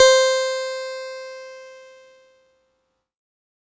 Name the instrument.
electronic keyboard